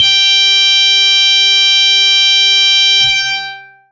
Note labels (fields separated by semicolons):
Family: guitar; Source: electronic; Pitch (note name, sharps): G5; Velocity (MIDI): 100; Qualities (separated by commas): bright, distorted, long release